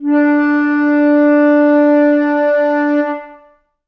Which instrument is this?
acoustic flute